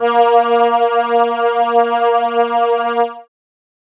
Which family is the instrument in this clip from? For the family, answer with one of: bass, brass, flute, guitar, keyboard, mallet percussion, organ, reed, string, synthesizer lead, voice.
keyboard